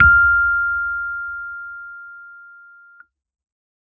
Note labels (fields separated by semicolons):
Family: keyboard; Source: electronic; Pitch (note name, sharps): F6; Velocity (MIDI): 100